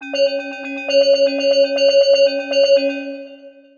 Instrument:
synthesizer mallet percussion instrument